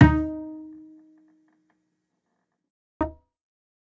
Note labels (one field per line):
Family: bass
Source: acoustic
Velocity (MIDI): 127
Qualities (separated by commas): fast decay, percussive